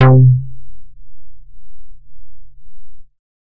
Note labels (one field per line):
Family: bass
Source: synthesizer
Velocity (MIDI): 100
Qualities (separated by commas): distorted